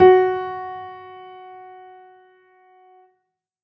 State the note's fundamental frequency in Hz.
370 Hz